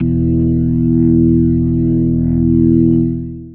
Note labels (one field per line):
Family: organ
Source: electronic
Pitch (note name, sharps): E1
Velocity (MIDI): 50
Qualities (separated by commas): distorted, long release